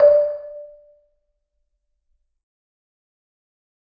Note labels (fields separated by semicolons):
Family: mallet percussion; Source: acoustic; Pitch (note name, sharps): D5; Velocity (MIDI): 100; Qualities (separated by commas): fast decay, percussive, reverb